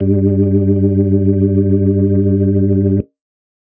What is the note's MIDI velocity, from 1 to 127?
75